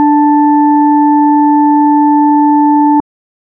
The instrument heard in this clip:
electronic organ